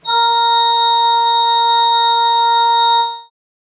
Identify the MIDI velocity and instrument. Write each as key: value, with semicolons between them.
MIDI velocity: 127; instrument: acoustic organ